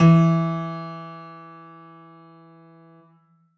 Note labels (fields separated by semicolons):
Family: keyboard; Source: acoustic; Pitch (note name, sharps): E3; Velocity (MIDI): 127; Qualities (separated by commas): bright